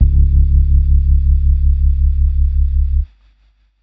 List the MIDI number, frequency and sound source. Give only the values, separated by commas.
25, 34.65 Hz, electronic